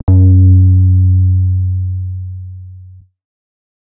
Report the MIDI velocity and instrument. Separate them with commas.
127, synthesizer bass